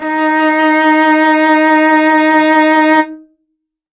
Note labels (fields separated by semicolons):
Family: string; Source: acoustic; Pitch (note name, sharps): D#4; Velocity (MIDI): 75; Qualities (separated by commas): reverb